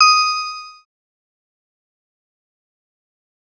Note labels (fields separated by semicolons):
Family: synthesizer lead; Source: synthesizer; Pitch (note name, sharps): D#6; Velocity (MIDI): 127; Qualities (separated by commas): bright, distorted, fast decay